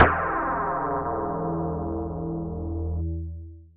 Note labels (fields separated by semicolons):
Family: mallet percussion; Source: electronic; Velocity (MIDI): 100; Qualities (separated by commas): long release